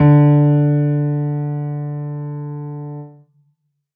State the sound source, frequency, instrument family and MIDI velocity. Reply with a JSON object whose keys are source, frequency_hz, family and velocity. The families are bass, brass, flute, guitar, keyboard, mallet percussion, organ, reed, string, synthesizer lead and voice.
{"source": "acoustic", "frequency_hz": 146.8, "family": "keyboard", "velocity": 100}